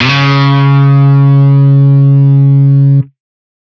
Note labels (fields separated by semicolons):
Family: guitar; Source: electronic; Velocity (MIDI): 127; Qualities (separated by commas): bright, distorted